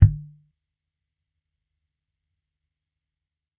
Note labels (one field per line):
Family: bass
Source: electronic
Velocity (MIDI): 25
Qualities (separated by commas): fast decay, percussive